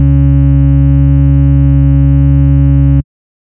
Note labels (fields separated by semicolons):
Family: bass; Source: synthesizer; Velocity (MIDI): 100; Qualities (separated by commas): dark, distorted